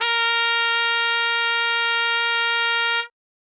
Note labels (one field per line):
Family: brass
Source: acoustic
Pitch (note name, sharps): A#4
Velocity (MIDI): 127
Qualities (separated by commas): bright